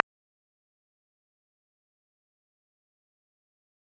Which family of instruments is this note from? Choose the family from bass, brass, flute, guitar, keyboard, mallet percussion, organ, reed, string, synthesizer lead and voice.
guitar